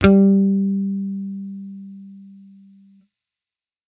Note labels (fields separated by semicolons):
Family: bass; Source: electronic; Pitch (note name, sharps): G3; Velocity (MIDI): 100; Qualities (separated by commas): distorted